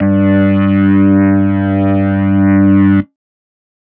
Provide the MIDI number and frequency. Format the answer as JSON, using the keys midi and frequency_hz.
{"midi": 43, "frequency_hz": 98}